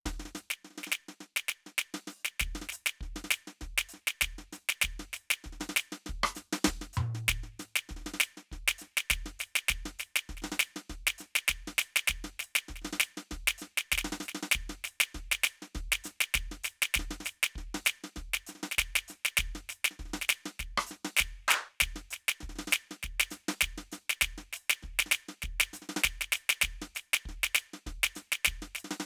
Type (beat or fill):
beat